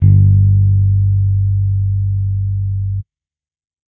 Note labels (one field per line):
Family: bass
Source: electronic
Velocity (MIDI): 50